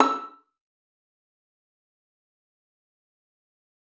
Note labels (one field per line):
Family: string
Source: acoustic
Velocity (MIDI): 50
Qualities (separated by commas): fast decay, percussive, reverb